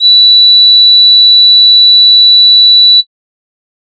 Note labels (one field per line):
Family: flute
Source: synthesizer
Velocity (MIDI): 25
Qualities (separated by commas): bright